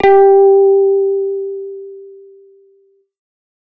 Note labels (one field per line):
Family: bass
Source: synthesizer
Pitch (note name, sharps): G4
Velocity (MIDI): 25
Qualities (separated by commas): distorted